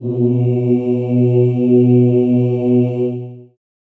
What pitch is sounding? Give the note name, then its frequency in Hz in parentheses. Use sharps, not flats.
B2 (123.5 Hz)